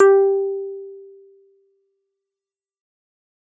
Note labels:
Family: keyboard; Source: electronic; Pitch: G4; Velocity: 50; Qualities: distorted, fast decay

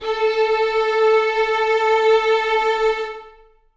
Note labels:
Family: string; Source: acoustic; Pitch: A4; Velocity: 75; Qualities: reverb

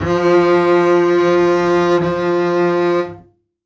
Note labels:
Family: string; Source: acoustic; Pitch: F3; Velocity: 127; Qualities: reverb

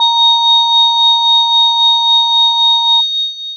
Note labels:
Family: mallet percussion; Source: electronic; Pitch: A#5; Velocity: 25; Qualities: bright, long release

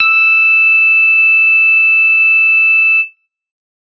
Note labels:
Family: bass; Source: synthesizer; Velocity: 50

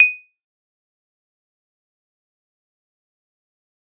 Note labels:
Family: mallet percussion; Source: acoustic; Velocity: 75; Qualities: bright, fast decay, percussive

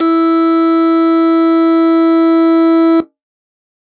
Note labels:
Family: organ; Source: electronic; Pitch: E4; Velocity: 127

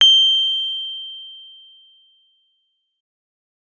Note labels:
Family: keyboard; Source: electronic; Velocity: 75

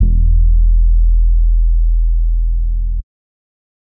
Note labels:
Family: bass; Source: synthesizer; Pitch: E1; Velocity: 100; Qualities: dark

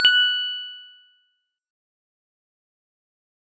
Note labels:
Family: mallet percussion; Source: acoustic; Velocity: 127; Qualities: fast decay, multiphonic

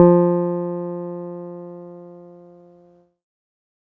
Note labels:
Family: keyboard; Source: electronic; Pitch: F3; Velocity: 50; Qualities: dark

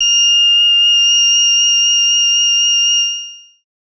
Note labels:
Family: bass; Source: synthesizer; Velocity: 25; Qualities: bright, distorted, long release

